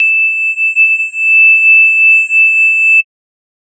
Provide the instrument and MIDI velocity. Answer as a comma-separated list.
synthesizer mallet percussion instrument, 50